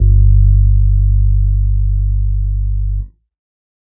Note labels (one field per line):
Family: keyboard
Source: electronic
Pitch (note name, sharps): G1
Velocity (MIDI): 50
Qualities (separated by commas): dark